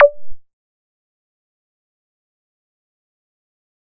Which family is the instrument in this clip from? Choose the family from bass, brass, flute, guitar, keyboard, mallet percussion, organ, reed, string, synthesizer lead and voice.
bass